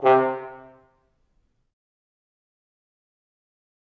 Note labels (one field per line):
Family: brass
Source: acoustic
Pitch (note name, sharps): C3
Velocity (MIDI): 75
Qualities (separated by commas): fast decay, percussive, reverb